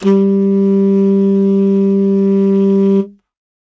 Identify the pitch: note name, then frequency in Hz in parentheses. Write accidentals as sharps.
G3 (196 Hz)